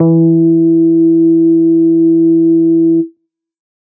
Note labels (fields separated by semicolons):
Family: bass; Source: synthesizer; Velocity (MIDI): 75